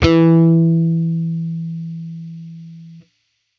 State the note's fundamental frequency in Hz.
164.8 Hz